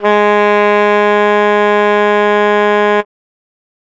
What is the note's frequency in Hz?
207.7 Hz